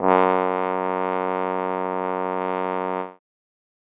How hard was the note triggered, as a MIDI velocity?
75